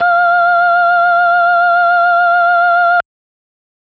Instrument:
electronic organ